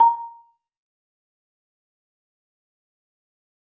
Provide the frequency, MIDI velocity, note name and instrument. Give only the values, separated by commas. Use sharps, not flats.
932.3 Hz, 50, A#5, acoustic mallet percussion instrument